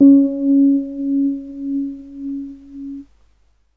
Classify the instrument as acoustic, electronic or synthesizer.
electronic